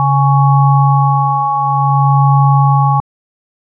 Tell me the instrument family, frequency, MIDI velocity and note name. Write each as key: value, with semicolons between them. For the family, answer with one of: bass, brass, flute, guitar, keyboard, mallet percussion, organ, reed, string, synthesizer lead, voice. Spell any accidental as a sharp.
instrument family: organ; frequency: 138.6 Hz; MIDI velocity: 127; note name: C#3